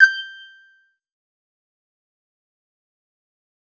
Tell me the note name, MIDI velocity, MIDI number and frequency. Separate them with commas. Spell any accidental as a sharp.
G6, 50, 91, 1568 Hz